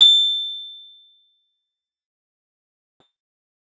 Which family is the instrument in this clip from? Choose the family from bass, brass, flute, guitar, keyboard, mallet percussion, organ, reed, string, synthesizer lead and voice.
guitar